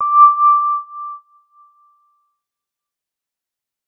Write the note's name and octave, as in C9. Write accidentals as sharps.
D6